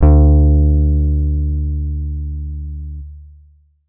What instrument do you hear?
electronic guitar